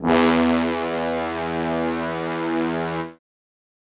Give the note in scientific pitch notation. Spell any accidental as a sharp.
E2